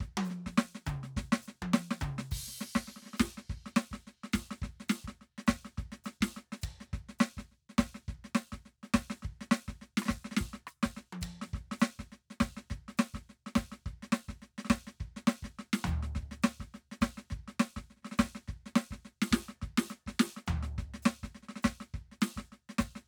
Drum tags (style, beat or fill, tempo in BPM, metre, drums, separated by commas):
New Orleans shuffle, beat, 104 BPM, 4/4, crash, hi-hat pedal, percussion, snare, cross-stick, high tom, mid tom, floor tom, kick